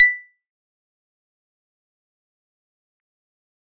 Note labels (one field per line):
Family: keyboard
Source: electronic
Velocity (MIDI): 127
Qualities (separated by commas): fast decay, percussive